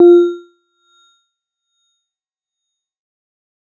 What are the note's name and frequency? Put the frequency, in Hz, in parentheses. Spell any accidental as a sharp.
F4 (349.2 Hz)